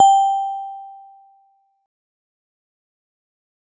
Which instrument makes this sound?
acoustic mallet percussion instrument